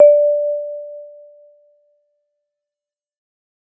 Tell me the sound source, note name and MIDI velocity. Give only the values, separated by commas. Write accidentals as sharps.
acoustic, D5, 50